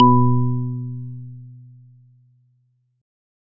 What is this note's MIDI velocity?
100